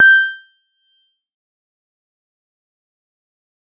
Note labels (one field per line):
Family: mallet percussion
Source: electronic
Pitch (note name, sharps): G6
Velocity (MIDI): 50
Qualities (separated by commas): fast decay, percussive